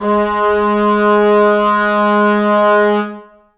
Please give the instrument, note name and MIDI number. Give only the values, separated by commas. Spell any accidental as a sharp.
acoustic reed instrument, G#3, 56